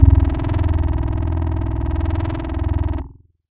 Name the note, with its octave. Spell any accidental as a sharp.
E0